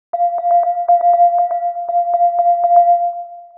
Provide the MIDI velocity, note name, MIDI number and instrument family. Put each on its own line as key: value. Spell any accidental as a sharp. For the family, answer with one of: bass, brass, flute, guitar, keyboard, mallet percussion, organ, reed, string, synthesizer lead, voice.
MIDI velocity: 50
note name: F5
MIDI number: 77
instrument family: mallet percussion